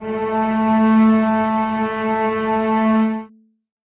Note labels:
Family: string; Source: acoustic; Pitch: A3; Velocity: 25; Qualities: reverb

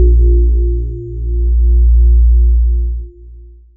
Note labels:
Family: voice; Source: synthesizer; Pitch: A#1; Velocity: 75; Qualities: dark, long release

